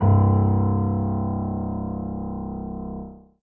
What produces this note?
acoustic keyboard